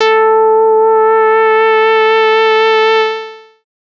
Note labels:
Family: bass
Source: synthesizer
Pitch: A4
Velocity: 127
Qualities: distorted, long release

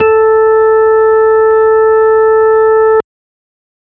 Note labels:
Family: organ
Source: electronic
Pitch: A4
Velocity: 25

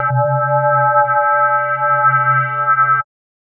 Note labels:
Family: mallet percussion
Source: electronic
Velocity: 75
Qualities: multiphonic, non-linear envelope

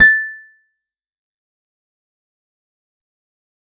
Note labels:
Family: guitar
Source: acoustic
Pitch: A6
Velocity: 25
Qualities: fast decay, percussive

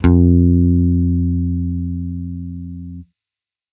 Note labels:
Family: bass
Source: electronic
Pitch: F2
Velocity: 75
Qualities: distorted

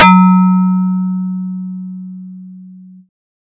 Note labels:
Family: bass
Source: synthesizer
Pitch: F#3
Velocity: 127

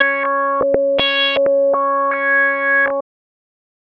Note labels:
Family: bass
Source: synthesizer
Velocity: 100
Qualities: tempo-synced

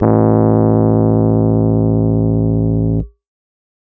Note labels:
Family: keyboard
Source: electronic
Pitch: A1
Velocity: 75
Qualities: distorted

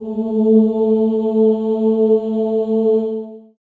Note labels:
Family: voice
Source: acoustic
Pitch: A3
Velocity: 25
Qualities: dark, long release, reverb

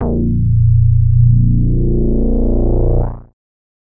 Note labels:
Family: bass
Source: synthesizer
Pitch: A#0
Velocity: 75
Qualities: distorted, multiphonic

